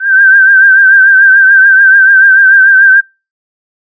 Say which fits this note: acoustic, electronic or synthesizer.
synthesizer